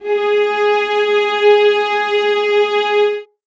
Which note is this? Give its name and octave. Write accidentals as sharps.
G#4